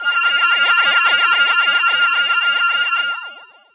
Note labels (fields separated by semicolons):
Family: voice; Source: synthesizer; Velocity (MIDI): 75; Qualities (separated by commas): long release